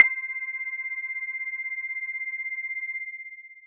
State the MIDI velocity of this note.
100